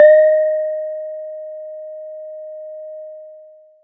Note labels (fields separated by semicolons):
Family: mallet percussion; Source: acoustic; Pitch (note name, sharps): D#5; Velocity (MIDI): 50; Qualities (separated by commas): long release